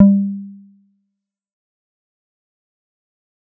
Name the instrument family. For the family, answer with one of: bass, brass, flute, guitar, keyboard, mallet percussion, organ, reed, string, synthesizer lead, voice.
bass